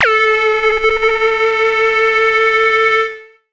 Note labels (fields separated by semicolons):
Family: synthesizer lead; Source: synthesizer; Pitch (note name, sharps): A4; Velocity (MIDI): 50; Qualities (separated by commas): distorted, multiphonic, non-linear envelope